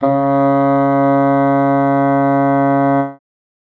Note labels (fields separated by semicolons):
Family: reed; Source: acoustic; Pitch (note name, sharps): C#3; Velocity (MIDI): 50